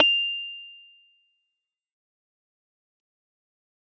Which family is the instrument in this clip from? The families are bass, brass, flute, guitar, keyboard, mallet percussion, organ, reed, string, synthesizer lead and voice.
keyboard